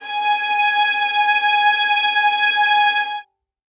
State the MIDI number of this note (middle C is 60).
80